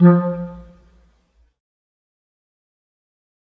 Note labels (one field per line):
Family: reed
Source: acoustic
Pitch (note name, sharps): F3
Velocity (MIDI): 50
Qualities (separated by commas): dark, fast decay, percussive, reverb